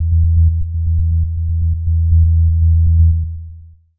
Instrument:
synthesizer lead